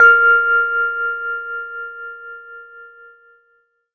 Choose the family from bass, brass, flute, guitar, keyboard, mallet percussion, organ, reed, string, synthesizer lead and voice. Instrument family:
keyboard